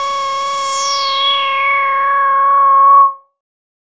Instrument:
synthesizer bass